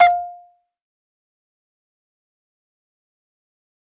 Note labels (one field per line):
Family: mallet percussion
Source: acoustic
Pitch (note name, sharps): F5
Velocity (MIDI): 50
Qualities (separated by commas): fast decay, percussive, reverb